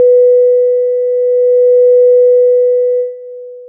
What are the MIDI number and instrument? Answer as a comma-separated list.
71, synthesizer lead